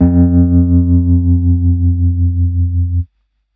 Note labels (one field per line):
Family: keyboard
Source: electronic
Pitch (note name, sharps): F2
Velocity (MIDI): 75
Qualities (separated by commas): distorted